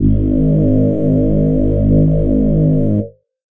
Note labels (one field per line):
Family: voice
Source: synthesizer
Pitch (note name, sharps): G#1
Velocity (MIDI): 50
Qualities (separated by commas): multiphonic